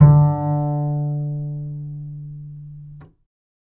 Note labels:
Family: bass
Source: electronic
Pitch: D3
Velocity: 25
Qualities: reverb

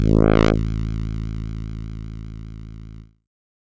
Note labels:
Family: keyboard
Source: synthesizer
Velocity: 100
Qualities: bright, distorted

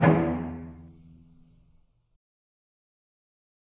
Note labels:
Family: string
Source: acoustic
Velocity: 127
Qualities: fast decay, reverb

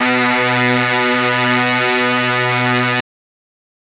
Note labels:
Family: brass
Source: electronic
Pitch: B2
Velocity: 127

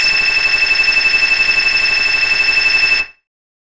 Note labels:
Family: bass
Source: synthesizer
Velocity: 25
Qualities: bright, distorted

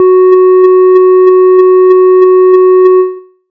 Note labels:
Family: bass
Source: synthesizer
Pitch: F#4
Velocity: 127

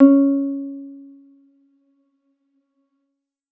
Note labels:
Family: keyboard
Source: electronic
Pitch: C#4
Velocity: 100

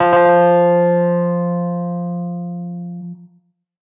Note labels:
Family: keyboard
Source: electronic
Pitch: F3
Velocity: 127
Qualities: tempo-synced

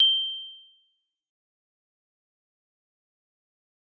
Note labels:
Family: mallet percussion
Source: acoustic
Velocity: 100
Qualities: bright, fast decay, percussive

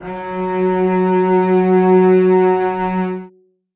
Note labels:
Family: string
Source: acoustic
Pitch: F#3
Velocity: 75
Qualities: reverb

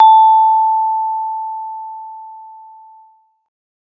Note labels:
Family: mallet percussion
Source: acoustic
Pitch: A5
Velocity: 50

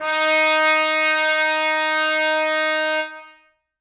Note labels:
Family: brass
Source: acoustic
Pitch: D#4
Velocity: 127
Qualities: bright, reverb

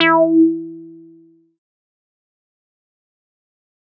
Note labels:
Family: bass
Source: synthesizer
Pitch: E4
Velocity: 50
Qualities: distorted, fast decay

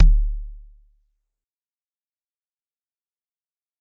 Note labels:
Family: mallet percussion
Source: acoustic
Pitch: D1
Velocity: 100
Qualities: fast decay, percussive

